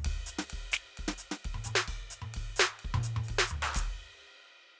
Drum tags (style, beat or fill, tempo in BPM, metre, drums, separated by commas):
Dominican merengue, beat, 130 BPM, 4/4, ride, ride bell, hi-hat pedal, percussion, snare, mid tom, floor tom, kick